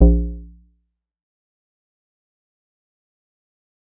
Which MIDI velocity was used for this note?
50